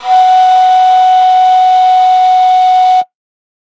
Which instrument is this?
acoustic flute